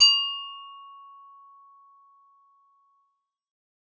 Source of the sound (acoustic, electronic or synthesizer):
synthesizer